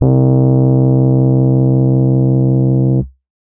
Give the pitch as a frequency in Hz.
65.41 Hz